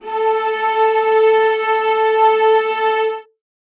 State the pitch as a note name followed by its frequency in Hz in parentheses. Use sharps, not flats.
A4 (440 Hz)